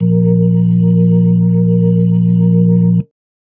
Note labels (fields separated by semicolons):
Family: organ; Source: electronic; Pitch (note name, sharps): A#1; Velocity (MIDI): 100; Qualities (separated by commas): dark